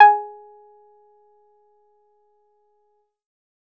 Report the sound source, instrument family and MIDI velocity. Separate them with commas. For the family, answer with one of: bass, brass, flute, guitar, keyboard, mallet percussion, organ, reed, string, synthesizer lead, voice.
synthesizer, bass, 75